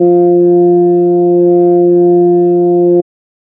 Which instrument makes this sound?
electronic organ